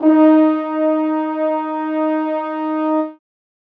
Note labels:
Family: brass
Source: acoustic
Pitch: D#4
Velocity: 75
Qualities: reverb

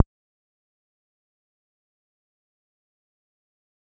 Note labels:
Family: bass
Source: synthesizer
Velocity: 100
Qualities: fast decay, percussive

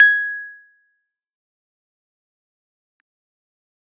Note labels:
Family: keyboard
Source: electronic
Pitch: G#6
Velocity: 75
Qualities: fast decay, percussive

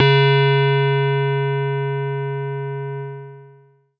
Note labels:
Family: keyboard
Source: electronic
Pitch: C#3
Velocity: 50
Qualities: distorted, long release

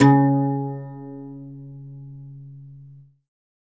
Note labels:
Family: guitar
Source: acoustic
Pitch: C#3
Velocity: 127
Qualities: reverb

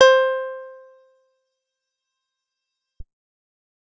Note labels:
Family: guitar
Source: acoustic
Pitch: C5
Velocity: 75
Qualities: fast decay

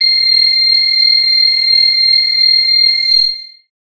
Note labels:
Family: bass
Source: synthesizer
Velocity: 100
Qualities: distorted, long release, multiphonic

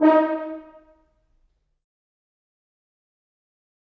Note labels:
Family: brass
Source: acoustic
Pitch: D#4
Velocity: 75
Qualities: fast decay, reverb

